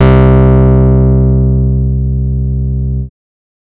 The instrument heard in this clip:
synthesizer bass